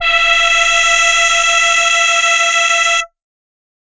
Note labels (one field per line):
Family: voice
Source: synthesizer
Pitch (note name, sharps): E5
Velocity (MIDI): 127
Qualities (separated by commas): bright, multiphonic